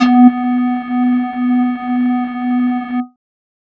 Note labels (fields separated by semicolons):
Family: flute; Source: synthesizer; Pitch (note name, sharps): B3; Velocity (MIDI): 75; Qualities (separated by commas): distorted